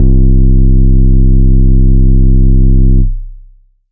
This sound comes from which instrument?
synthesizer bass